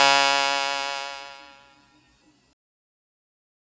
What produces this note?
synthesizer keyboard